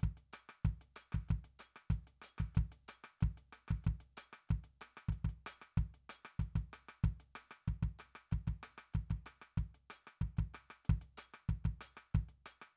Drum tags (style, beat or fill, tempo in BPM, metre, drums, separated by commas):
Afrobeat, beat, 94 BPM, 4/4, closed hi-hat, cross-stick, kick